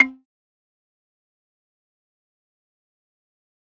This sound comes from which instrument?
acoustic mallet percussion instrument